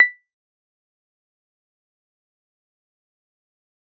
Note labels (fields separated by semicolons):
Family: mallet percussion; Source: electronic; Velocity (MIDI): 100; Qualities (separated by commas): fast decay, percussive